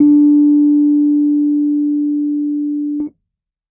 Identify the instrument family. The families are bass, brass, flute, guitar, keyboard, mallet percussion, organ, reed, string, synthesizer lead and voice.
keyboard